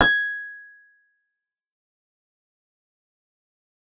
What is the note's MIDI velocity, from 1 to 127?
100